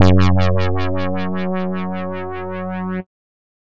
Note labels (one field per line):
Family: bass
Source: synthesizer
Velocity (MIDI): 100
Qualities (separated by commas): distorted